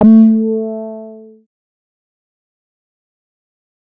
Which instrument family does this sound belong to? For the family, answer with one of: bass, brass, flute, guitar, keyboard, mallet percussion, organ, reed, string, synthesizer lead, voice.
bass